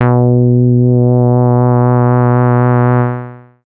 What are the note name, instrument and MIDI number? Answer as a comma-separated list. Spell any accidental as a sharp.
B2, synthesizer bass, 47